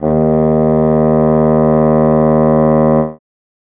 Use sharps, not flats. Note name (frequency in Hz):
D#2 (77.78 Hz)